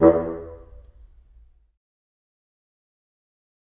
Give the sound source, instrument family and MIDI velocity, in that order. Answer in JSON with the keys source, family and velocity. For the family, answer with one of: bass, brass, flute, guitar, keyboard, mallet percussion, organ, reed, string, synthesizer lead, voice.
{"source": "acoustic", "family": "reed", "velocity": 25}